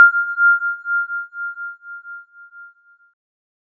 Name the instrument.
synthesizer keyboard